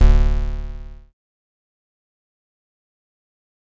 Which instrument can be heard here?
synthesizer bass